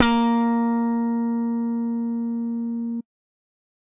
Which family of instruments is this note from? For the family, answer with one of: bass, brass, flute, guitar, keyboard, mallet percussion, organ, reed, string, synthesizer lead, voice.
bass